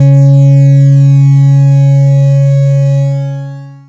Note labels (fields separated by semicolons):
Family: bass; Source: synthesizer; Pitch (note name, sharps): C#3; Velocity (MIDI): 127; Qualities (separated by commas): bright, distorted, long release